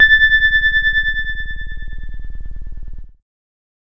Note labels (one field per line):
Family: keyboard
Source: electronic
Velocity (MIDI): 127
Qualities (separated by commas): dark